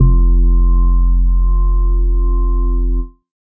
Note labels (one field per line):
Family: organ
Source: electronic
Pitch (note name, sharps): F1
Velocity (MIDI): 100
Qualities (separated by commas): dark